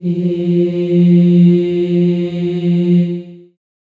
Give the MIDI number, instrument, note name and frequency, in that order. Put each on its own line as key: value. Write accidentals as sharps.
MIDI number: 53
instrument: acoustic voice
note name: F3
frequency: 174.6 Hz